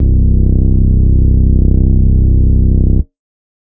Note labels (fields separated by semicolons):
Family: organ; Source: electronic; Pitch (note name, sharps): C1; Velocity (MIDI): 75; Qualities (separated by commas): distorted